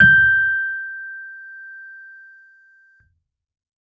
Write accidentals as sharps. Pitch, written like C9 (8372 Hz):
G6 (1568 Hz)